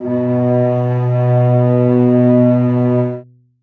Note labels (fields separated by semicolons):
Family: string; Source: acoustic; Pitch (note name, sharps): B2; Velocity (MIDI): 25; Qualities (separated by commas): reverb